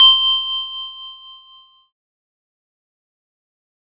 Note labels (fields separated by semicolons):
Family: keyboard; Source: electronic; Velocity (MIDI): 127; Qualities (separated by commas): fast decay, reverb